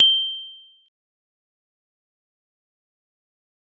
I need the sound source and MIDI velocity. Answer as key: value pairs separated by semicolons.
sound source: acoustic; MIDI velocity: 50